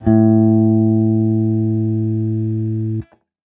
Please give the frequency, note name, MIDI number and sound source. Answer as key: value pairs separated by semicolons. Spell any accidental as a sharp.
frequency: 110 Hz; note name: A2; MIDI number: 45; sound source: electronic